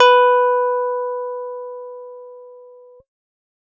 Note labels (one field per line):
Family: guitar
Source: electronic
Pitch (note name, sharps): B4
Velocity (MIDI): 75